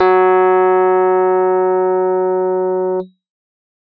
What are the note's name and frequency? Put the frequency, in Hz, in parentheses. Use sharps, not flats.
F#3 (185 Hz)